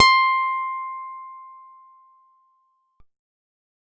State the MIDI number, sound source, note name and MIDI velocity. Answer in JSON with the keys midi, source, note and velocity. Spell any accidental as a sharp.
{"midi": 84, "source": "acoustic", "note": "C6", "velocity": 100}